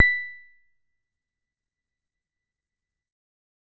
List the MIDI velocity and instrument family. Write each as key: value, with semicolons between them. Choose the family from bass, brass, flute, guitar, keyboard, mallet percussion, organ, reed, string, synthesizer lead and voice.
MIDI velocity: 25; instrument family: keyboard